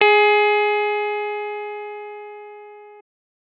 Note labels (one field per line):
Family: keyboard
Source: electronic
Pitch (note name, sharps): G#4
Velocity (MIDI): 100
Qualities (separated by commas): distorted